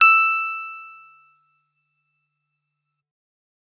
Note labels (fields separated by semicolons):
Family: guitar; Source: electronic; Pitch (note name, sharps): E6; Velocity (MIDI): 75; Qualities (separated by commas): bright